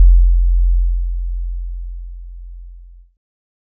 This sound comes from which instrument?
electronic keyboard